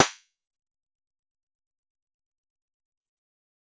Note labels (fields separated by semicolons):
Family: guitar; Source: synthesizer; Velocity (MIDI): 75; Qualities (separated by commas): fast decay, percussive